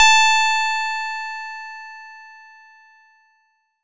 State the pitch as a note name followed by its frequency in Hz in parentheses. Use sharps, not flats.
A5 (880 Hz)